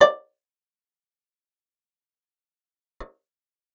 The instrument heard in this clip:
acoustic guitar